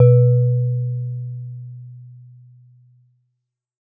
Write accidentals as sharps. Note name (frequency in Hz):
B2 (123.5 Hz)